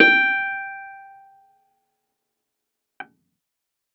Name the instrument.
electronic keyboard